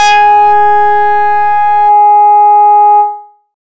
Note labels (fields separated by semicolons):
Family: bass; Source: synthesizer; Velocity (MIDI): 100; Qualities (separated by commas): bright, distorted